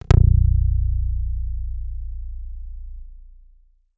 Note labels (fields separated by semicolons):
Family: guitar; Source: electronic; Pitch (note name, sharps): A#0; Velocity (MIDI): 127; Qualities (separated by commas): long release